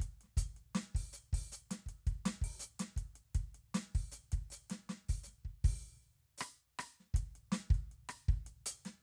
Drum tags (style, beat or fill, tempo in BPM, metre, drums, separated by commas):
funk, beat, 80 BPM, 4/4, closed hi-hat, open hi-hat, hi-hat pedal, snare, cross-stick, kick